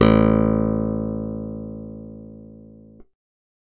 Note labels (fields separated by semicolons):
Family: keyboard; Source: electronic; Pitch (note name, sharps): A1; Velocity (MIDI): 100